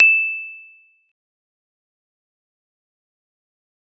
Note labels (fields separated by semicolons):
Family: mallet percussion; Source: acoustic; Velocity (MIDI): 75; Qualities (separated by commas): bright, fast decay, percussive